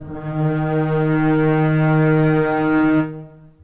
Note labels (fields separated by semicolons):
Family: string; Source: acoustic; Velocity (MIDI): 50; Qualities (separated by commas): long release, reverb